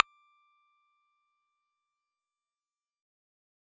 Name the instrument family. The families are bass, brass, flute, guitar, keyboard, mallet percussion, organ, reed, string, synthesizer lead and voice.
bass